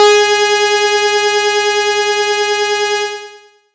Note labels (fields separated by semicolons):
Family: bass; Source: synthesizer; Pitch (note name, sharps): G#4; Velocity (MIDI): 75; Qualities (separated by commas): bright, distorted, long release